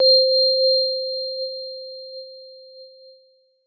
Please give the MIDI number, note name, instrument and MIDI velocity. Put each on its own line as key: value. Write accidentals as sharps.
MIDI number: 72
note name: C5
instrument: electronic keyboard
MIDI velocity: 100